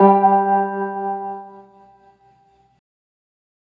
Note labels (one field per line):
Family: organ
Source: electronic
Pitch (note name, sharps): G3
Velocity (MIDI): 75